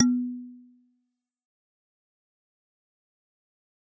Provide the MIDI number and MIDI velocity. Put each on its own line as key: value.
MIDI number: 59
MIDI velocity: 127